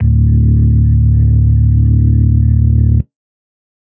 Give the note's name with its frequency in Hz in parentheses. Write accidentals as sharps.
D1 (36.71 Hz)